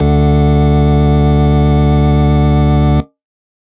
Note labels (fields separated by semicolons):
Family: organ; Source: electronic; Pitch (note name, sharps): D2; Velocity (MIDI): 100; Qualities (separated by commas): distorted